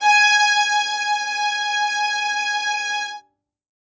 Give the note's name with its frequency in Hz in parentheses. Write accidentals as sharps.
G#5 (830.6 Hz)